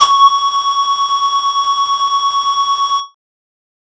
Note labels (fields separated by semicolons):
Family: flute; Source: synthesizer; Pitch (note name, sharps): C#6; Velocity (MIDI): 127; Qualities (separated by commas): distorted